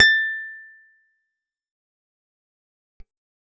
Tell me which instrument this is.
acoustic guitar